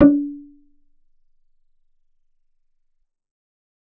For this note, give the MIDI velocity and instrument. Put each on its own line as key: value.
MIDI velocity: 25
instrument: synthesizer bass